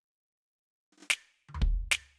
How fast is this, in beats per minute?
110 BPM